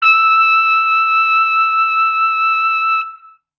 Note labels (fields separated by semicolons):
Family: brass; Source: acoustic; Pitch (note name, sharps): E6; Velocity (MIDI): 100